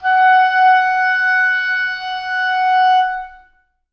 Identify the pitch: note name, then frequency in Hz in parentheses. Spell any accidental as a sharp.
F#5 (740 Hz)